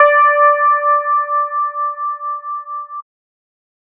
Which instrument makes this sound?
synthesizer bass